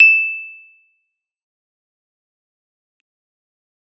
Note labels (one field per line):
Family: keyboard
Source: electronic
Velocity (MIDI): 50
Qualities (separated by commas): bright, fast decay, percussive